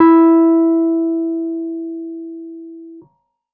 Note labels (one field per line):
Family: keyboard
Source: electronic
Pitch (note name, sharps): E4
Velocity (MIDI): 75